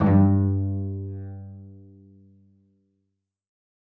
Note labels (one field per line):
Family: string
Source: acoustic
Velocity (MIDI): 127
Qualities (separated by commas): dark, reverb